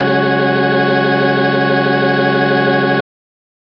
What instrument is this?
electronic organ